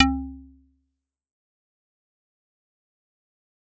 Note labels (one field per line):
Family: mallet percussion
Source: acoustic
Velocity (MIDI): 100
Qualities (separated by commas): fast decay, percussive